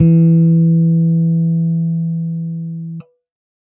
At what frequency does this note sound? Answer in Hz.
164.8 Hz